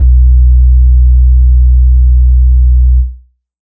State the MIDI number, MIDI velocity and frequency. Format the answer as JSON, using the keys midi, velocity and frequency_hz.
{"midi": 35, "velocity": 25, "frequency_hz": 61.74}